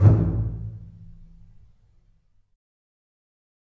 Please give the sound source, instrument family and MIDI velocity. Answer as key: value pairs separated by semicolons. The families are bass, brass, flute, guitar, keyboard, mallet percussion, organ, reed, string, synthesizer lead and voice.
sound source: acoustic; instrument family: string; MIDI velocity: 50